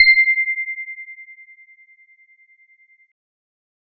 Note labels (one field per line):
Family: keyboard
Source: electronic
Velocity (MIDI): 50